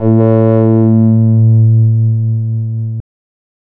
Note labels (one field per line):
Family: bass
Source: synthesizer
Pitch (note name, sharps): A2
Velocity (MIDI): 100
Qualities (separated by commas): distorted, non-linear envelope